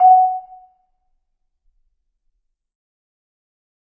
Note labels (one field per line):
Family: mallet percussion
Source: acoustic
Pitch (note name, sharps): F#5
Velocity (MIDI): 75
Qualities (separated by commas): fast decay, percussive, reverb